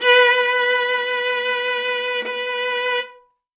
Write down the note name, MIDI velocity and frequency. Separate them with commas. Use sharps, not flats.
B4, 127, 493.9 Hz